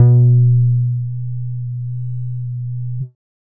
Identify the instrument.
synthesizer bass